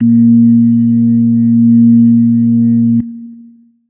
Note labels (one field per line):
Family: organ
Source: electronic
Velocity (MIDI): 100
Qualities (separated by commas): dark, long release